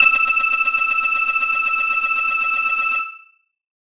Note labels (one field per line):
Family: keyboard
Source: electronic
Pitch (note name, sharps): E6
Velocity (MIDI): 127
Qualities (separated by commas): bright, distorted